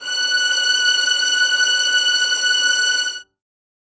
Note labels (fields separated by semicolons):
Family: string; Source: acoustic; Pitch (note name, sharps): F#6; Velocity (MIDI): 100; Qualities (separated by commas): reverb